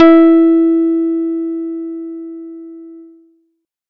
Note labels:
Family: guitar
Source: acoustic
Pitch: E4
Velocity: 25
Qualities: dark

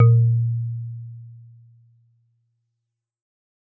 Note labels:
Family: mallet percussion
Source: acoustic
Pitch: A#2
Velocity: 50

